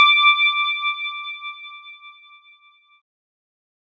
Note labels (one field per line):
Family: keyboard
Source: electronic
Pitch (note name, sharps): D6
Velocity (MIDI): 100